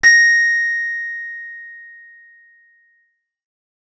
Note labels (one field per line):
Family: guitar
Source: acoustic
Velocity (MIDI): 50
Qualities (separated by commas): bright, distorted